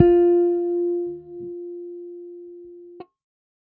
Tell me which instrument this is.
electronic bass